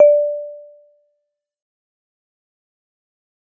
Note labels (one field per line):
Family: mallet percussion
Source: acoustic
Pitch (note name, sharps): D5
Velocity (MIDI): 50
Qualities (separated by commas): fast decay, percussive